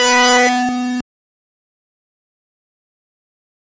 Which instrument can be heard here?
synthesizer bass